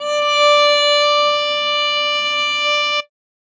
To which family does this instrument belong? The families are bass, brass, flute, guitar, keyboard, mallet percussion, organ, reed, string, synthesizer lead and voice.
string